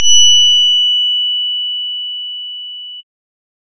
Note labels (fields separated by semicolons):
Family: bass; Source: synthesizer; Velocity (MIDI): 100; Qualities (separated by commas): bright, distorted